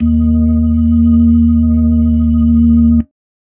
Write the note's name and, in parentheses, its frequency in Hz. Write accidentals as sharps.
D#2 (77.78 Hz)